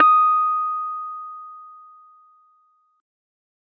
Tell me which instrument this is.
electronic keyboard